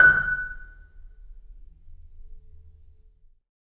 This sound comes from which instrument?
acoustic mallet percussion instrument